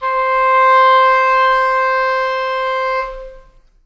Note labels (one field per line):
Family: reed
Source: acoustic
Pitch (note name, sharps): C5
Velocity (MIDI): 50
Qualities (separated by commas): long release, reverb